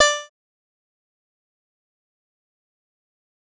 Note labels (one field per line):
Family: bass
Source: synthesizer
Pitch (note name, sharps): D5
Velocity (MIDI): 25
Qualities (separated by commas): bright, distorted, fast decay, percussive